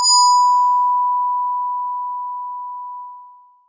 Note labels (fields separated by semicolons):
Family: mallet percussion; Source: electronic; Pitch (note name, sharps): B5; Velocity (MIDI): 100; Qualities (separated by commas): bright, multiphonic